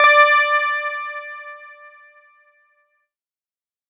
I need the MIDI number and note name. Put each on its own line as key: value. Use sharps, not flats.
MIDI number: 74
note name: D5